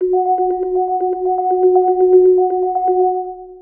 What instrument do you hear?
synthesizer mallet percussion instrument